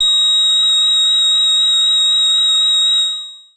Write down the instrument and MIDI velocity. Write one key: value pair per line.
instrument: synthesizer voice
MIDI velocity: 25